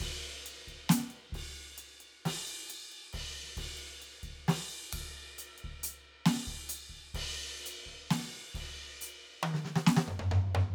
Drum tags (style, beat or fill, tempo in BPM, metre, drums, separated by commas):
hip-hop, beat, 67 BPM, 4/4, crash, ride, closed hi-hat, open hi-hat, hi-hat pedal, snare, high tom, floor tom, kick